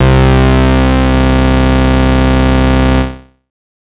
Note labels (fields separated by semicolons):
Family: bass; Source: synthesizer; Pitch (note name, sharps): C2; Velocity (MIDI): 50; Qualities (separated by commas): bright, distorted